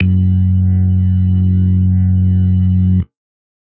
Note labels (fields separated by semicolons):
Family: organ; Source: electronic; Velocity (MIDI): 25